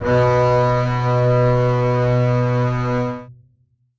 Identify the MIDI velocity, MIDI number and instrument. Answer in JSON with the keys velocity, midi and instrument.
{"velocity": 75, "midi": 47, "instrument": "acoustic string instrument"}